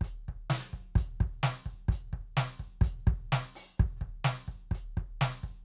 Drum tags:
rock
beat
128 BPM
4/4
closed hi-hat, open hi-hat, hi-hat pedal, snare, cross-stick, kick

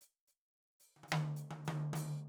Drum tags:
Afro-Cuban
fill
105 BPM
4/4
hi-hat pedal, high tom

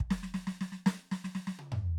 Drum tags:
rock
beat
120 BPM
4/4
snare, high tom, mid tom, kick

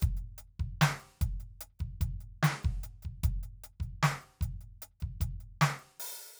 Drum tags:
hip-hop
beat
75 BPM
4/4
closed hi-hat, open hi-hat, hi-hat pedal, snare, kick

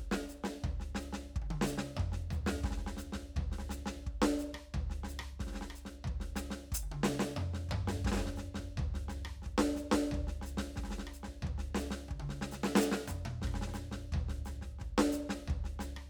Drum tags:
samba
beat
89 BPM
4/4
hi-hat pedal, snare, cross-stick, high tom, mid tom, floor tom, kick

